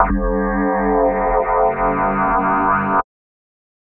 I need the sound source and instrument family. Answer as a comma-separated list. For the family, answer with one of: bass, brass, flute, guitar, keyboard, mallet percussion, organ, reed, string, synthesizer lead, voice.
electronic, mallet percussion